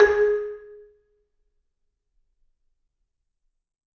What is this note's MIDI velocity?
127